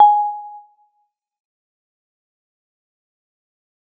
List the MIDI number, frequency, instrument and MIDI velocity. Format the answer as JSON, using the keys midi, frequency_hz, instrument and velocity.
{"midi": 80, "frequency_hz": 830.6, "instrument": "acoustic mallet percussion instrument", "velocity": 75}